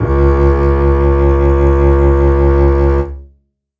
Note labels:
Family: string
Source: acoustic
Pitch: C#2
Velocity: 127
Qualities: reverb

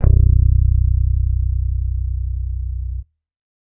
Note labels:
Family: bass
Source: electronic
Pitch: B0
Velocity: 127

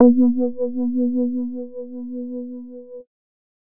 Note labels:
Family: bass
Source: synthesizer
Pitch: B3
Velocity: 50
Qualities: dark, distorted

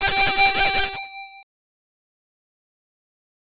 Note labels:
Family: bass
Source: synthesizer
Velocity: 50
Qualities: bright, distorted, fast decay, multiphonic

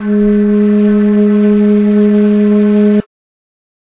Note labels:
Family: flute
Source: acoustic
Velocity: 25

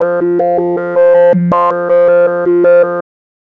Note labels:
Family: bass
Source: synthesizer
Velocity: 75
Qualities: tempo-synced

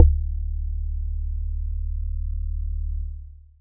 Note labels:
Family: mallet percussion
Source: acoustic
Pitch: D1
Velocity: 25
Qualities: dark

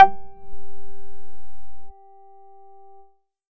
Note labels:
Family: bass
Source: synthesizer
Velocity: 50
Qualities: distorted

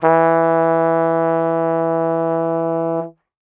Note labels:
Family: brass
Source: acoustic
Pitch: E3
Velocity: 50

